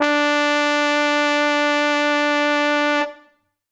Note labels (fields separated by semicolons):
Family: brass; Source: acoustic; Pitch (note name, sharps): D4; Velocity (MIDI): 127; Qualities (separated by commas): bright